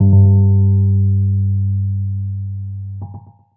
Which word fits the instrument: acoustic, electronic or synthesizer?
electronic